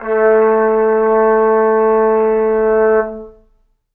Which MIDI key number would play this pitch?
57